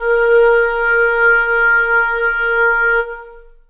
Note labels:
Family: reed; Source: acoustic; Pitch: A#4; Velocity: 50; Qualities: long release, reverb

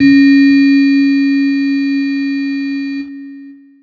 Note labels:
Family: keyboard; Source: electronic; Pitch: C#4; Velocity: 50; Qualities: bright, distorted, long release

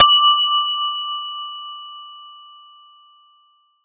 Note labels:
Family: mallet percussion; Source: acoustic; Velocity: 100; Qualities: bright, multiphonic

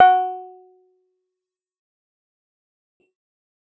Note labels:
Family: keyboard; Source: electronic; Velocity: 50; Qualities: fast decay, percussive

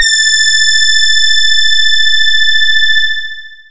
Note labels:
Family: voice; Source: synthesizer; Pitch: A6; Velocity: 50; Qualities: bright, long release

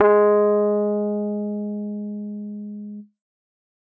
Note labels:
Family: keyboard; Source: electronic; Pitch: G#3; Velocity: 127

